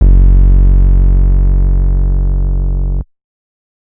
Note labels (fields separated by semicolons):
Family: bass; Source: synthesizer; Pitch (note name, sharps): F#1; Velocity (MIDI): 75; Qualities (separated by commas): distorted